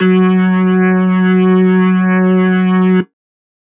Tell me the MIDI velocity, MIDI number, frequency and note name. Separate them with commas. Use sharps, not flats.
127, 54, 185 Hz, F#3